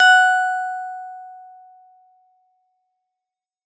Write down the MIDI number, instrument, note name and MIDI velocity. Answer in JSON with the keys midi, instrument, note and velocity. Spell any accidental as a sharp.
{"midi": 78, "instrument": "synthesizer guitar", "note": "F#5", "velocity": 127}